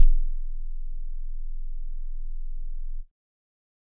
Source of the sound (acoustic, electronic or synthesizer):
electronic